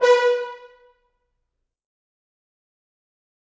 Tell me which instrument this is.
acoustic brass instrument